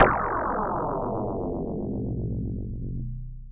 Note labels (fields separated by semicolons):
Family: mallet percussion; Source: electronic; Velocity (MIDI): 100; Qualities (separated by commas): long release